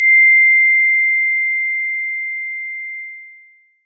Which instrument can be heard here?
electronic mallet percussion instrument